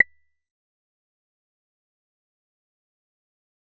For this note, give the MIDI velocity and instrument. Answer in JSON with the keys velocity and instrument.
{"velocity": 75, "instrument": "synthesizer bass"}